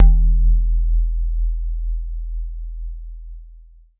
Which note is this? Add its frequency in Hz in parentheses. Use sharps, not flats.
E1 (41.2 Hz)